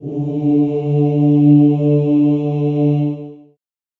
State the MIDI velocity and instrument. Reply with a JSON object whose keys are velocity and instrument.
{"velocity": 25, "instrument": "acoustic voice"}